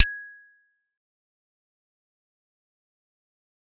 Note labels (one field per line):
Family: mallet percussion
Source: acoustic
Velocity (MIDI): 50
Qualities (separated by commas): fast decay, percussive